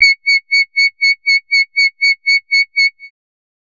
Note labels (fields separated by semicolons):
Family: bass; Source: synthesizer; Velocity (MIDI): 100; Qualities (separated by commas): bright, distorted, tempo-synced